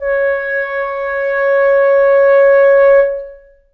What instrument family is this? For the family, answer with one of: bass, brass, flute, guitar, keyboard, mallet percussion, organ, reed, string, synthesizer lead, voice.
reed